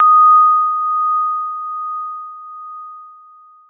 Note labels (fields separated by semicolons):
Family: keyboard; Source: electronic; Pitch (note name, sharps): D#6; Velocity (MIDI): 100; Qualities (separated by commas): long release